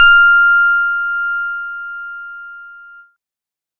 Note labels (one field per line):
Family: keyboard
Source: electronic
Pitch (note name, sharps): F6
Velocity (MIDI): 50